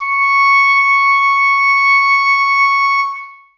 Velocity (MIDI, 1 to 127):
75